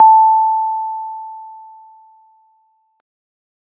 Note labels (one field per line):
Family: keyboard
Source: electronic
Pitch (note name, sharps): A5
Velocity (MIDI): 50